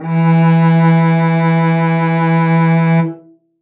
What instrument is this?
acoustic string instrument